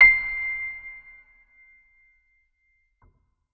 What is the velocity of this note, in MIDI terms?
75